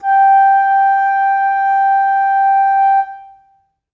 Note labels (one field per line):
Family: flute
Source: acoustic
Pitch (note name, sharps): G5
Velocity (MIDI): 25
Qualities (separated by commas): reverb